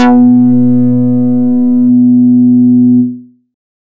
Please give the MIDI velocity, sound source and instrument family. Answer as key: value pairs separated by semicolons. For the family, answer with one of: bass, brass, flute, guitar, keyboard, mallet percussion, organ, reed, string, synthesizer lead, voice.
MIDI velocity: 75; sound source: synthesizer; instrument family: bass